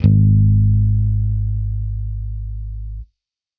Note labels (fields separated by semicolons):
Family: bass; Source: electronic; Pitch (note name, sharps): G#1; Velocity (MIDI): 100; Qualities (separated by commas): distorted